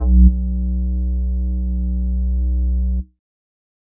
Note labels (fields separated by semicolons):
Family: flute; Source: synthesizer; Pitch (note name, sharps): B1; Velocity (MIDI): 25